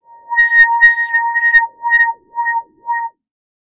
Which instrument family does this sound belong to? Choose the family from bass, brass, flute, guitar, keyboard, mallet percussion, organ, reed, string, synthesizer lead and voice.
bass